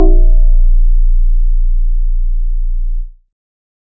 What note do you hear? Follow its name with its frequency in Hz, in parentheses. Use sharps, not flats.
A#0 (29.14 Hz)